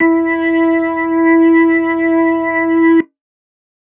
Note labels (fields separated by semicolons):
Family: organ; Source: electronic; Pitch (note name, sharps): E4; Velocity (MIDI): 75